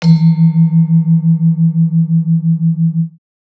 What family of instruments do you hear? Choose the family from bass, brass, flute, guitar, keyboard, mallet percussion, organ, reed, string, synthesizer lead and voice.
mallet percussion